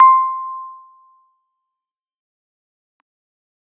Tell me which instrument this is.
electronic keyboard